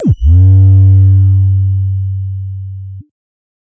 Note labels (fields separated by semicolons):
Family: bass; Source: synthesizer; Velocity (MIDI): 25; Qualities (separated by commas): bright, distorted, multiphonic